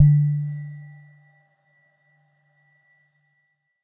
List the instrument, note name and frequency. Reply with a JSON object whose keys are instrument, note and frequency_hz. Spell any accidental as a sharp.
{"instrument": "electronic mallet percussion instrument", "note": "D3", "frequency_hz": 146.8}